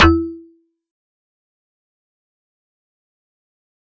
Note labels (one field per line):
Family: mallet percussion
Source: acoustic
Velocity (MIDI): 100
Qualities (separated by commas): fast decay, percussive